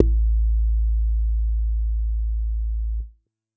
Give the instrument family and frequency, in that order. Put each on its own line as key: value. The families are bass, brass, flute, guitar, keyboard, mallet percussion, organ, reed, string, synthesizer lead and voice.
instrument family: bass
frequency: 55 Hz